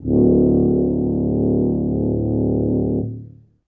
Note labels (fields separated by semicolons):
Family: brass; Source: acoustic; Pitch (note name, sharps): D1; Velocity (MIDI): 25; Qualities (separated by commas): dark, reverb